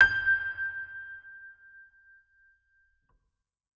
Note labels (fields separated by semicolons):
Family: organ; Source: electronic; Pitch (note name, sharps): G6; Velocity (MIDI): 100; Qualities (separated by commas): reverb